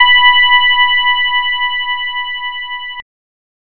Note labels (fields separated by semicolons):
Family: bass; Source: synthesizer; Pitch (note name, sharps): B5; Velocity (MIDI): 25; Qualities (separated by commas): bright, distorted, multiphonic